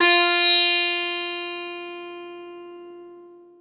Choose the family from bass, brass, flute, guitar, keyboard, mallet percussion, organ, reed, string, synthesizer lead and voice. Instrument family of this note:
guitar